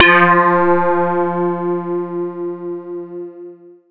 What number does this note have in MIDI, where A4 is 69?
53